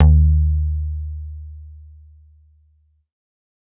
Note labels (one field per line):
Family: bass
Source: synthesizer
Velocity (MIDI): 50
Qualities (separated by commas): distorted